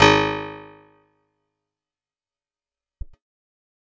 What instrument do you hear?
acoustic guitar